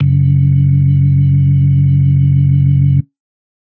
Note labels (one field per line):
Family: organ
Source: electronic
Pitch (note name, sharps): F#1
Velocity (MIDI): 50